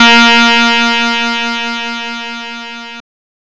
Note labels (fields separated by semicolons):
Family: guitar; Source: synthesizer; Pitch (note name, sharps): A#3; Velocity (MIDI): 75; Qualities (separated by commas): bright, distorted